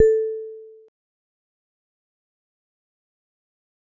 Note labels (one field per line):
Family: mallet percussion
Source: acoustic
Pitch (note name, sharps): A4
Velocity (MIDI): 25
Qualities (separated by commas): dark, fast decay, percussive